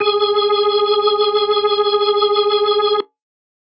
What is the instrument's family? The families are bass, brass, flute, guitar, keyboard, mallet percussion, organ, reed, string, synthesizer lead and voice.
organ